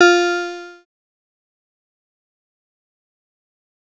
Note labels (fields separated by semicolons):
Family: synthesizer lead; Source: synthesizer; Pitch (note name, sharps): F4; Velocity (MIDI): 100; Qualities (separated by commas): distorted, fast decay